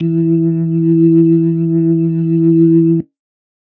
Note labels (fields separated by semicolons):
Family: organ; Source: electronic; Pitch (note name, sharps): E3; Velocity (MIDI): 50; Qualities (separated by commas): dark